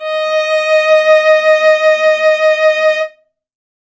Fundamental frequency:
622.3 Hz